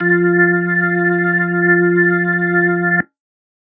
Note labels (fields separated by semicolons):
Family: organ; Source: electronic; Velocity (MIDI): 75